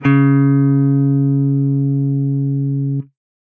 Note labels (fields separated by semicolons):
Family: guitar; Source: electronic; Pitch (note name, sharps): C#3; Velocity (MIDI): 50; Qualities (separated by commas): distorted